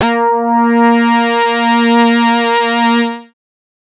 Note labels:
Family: bass; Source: synthesizer; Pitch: A#3; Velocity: 100; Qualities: distorted, multiphonic

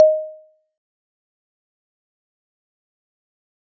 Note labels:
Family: mallet percussion; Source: acoustic; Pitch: D#5; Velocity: 50; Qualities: fast decay, percussive

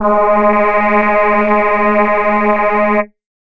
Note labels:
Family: voice; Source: synthesizer; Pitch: G#3; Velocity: 75; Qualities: multiphonic

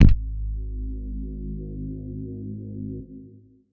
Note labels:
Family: guitar; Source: electronic; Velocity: 127; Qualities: distorted

